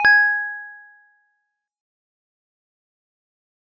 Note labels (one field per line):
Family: mallet percussion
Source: acoustic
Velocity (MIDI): 50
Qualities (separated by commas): fast decay, multiphonic